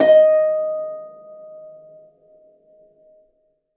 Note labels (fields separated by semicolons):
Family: string; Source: acoustic; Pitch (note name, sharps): D#5; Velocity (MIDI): 25; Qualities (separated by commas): reverb